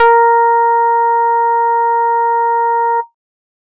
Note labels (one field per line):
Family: bass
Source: synthesizer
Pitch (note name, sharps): A#4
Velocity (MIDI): 25